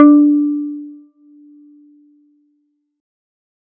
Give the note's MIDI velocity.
25